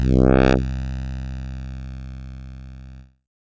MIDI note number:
36